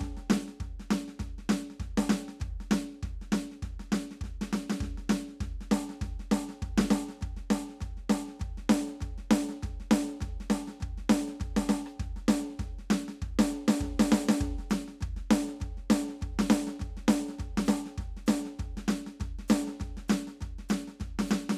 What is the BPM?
200 BPM